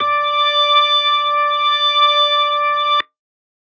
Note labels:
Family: organ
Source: electronic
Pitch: D5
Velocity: 100

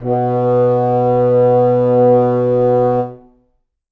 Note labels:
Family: reed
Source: acoustic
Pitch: B2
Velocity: 25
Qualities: reverb

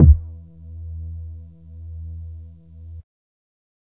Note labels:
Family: bass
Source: synthesizer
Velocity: 25

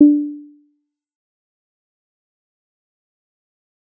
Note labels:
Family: bass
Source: synthesizer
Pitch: D4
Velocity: 25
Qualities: dark, fast decay, percussive

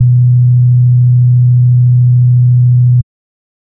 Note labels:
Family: bass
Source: synthesizer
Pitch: B2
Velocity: 50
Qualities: dark

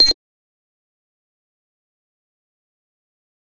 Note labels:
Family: bass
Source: synthesizer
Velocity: 75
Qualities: bright, distorted, fast decay, percussive

